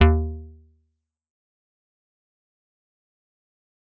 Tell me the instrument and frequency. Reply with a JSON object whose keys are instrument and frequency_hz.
{"instrument": "synthesizer bass", "frequency_hz": 77.78}